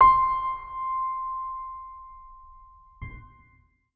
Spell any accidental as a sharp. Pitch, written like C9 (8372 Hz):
C6 (1047 Hz)